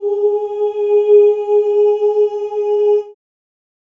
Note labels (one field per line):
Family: voice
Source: acoustic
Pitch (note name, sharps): G#4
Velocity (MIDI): 50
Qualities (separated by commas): reverb